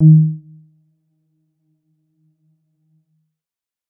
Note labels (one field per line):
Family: keyboard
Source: electronic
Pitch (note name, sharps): D#3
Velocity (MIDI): 50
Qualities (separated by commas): dark, percussive, reverb